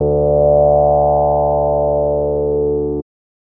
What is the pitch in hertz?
73.42 Hz